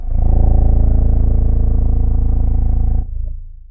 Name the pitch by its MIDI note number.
21